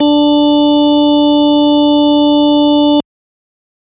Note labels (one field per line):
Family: organ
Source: electronic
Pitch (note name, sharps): D4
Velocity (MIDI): 127